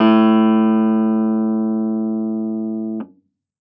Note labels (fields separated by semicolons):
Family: keyboard; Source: electronic; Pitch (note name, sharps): A2; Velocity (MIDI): 25; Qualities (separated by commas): distorted